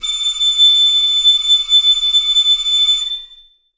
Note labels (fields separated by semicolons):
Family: flute; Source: acoustic; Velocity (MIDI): 25; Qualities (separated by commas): bright, reverb